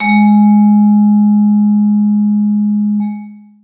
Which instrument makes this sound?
acoustic mallet percussion instrument